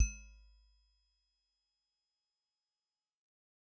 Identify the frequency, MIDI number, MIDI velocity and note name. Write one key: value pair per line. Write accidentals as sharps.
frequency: 51.91 Hz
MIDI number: 32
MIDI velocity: 100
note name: G#1